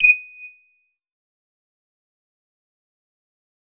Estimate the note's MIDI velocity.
127